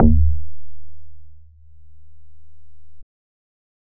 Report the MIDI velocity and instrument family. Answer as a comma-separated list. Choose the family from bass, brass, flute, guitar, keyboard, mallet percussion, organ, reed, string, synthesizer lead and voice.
25, bass